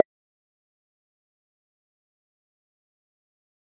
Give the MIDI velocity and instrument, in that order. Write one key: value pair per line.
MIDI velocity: 50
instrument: electronic mallet percussion instrument